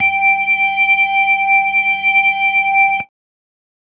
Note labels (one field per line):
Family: keyboard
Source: electronic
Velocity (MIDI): 75